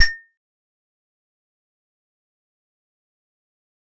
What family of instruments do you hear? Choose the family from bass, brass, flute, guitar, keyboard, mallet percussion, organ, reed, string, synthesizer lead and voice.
keyboard